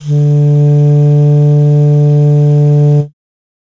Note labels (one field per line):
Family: reed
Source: acoustic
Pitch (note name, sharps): D3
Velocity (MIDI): 50